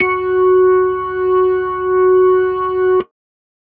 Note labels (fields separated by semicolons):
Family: organ; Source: electronic; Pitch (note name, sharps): F#4; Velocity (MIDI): 75